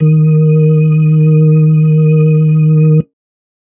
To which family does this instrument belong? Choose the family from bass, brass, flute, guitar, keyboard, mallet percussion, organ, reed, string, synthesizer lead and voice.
organ